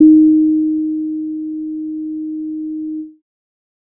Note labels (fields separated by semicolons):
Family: bass; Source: synthesizer; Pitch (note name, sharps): D#4; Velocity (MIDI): 75; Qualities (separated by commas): dark